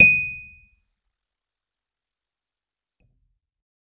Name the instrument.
electronic keyboard